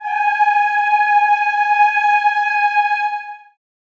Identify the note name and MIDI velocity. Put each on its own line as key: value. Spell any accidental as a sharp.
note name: G#5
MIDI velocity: 100